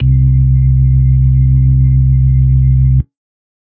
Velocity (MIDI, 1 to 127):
50